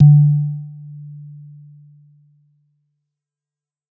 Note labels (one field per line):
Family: mallet percussion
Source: acoustic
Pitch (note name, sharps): D3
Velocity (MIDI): 100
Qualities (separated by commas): dark, non-linear envelope